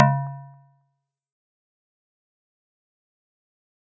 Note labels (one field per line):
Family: mallet percussion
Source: acoustic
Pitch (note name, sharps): C#3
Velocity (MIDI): 127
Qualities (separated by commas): fast decay, percussive